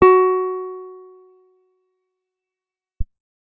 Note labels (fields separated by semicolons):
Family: guitar; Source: acoustic; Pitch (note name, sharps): F#4; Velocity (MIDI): 25; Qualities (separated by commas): fast decay